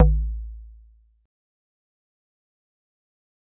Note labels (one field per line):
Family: mallet percussion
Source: acoustic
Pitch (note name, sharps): A1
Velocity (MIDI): 50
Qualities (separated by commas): fast decay, percussive